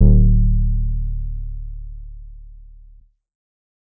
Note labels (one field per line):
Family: bass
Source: synthesizer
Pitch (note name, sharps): D1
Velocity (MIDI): 100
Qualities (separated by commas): dark